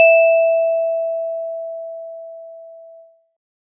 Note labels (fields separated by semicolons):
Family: mallet percussion; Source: acoustic; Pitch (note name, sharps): E5; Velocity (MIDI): 127